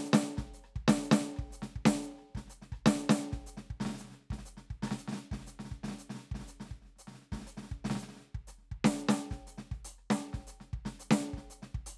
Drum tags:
songo, beat, 120 BPM, 4/4, crash, closed hi-hat, hi-hat pedal, snare, cross-stick, kick

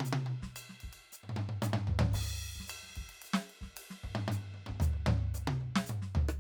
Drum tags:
songo, beat, 112 BPM, 4/4, crash, ride, ride bell, hi-hat pedal, snare, cross-stick, high tom, mid tom, floor tom, kick

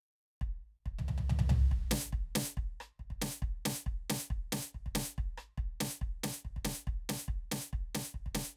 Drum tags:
punk, beat, 140 BPM, 4/4, snare, cross-stick, floor tom, kick

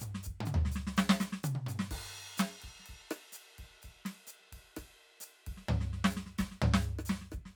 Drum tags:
bossa nova, beat, 127 BPM, 4/4, crash, ride, hi-hat pedal, snare, cross-stick, high tom, mid tom, floor tom, kick

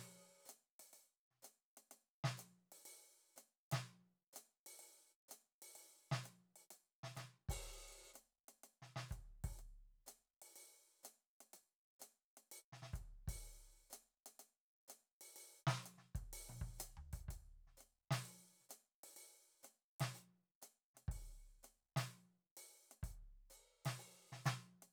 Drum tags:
jazz, beat, 125 BPM, 4/4, closed hi-hat, open hi-hat, hi-hat pedal, snare, high tom, floor tom, kick

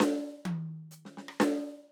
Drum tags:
fast funk, fill, 125 BPM, 4/4, closed hi-hat, hi-hat pedal, snare, cross-stick, high tom

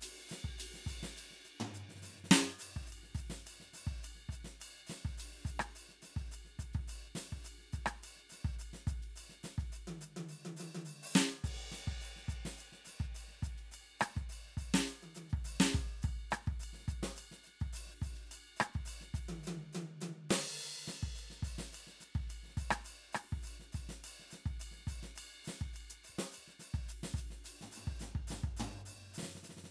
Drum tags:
Afro-Cuban, beat, 105 BPM, 4/4, crash, ride, ride bell, closed hi-hat, open hi-hat, hi-hat pedal, snare, cross-stick, high tom, floor tom, kick

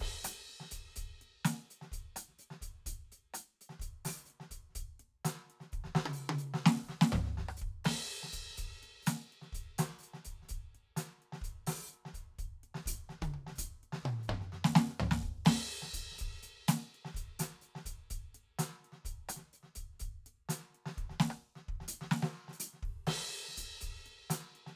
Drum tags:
Middle Eastern, beat, 126 BPM, 4/4, crash, closed hi-hat, open hi-hat, hi-hat pedal, snare, cross-stick, high tom, mid tom, floor tom, kick

